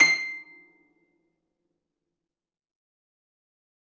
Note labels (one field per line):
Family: string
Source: acoustic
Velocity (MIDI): 75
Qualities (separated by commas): fast decay, percussive, reverb